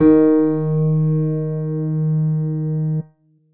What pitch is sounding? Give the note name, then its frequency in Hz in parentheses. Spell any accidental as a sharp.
D#3 (155.6 Hz)